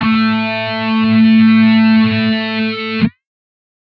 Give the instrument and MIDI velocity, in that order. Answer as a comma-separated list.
electronic guitar, 25